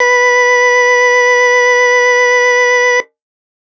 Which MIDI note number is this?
71